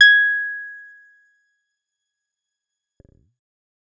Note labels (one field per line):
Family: bass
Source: synthesizer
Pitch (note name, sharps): G#6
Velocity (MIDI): 127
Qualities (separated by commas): fast decay